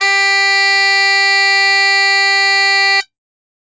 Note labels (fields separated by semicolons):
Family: flute; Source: acoustic; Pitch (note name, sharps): G4; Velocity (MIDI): 50; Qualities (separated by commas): bright, reverb